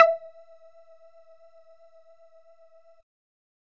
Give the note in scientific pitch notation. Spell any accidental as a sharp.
E5